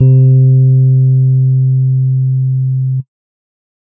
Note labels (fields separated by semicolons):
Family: keyboard; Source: electronic; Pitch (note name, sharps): C3; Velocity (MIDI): 75; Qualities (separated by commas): dark